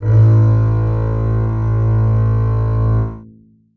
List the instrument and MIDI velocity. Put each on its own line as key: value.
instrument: acoustic string instrument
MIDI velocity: 100